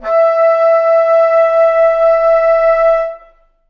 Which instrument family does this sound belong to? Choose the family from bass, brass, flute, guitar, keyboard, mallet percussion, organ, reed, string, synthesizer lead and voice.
reed